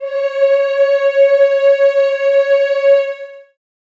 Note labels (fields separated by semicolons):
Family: voice; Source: acoustic; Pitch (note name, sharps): C#5; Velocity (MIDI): 100; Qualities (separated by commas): long release, reverb